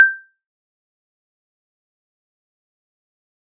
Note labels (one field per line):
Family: mallet percussion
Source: acoustic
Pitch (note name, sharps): G6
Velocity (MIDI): 127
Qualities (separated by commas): fast decay, percussive